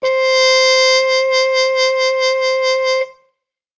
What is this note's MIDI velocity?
75